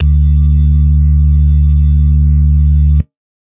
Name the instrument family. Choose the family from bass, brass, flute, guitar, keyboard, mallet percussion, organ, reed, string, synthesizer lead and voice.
organ